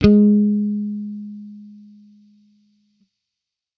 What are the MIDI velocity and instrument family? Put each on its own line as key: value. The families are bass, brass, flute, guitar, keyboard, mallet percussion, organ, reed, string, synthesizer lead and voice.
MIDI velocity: 75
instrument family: bass